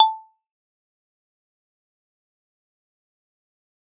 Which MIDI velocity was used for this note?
100